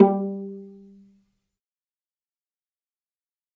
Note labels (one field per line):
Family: string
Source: acoustic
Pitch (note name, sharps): G3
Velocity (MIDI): 75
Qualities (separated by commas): dark, fast decay, percussive, reverb